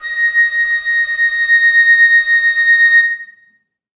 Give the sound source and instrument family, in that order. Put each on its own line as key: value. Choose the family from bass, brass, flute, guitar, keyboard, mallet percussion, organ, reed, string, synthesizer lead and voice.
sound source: acoustic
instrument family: flute